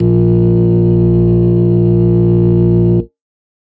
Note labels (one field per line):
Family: organ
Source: electronic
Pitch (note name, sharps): A#1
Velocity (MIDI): 50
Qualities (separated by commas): distorted